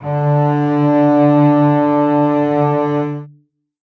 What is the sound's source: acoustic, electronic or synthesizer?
acoustic